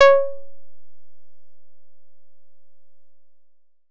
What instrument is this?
synthesizer guitar